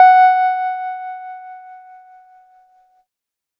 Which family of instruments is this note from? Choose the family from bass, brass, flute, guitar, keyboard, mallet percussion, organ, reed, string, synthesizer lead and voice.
keyboard